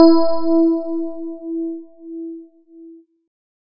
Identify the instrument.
electronic keyboard